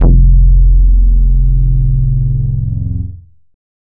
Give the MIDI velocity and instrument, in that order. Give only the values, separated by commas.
50, synthesizer bass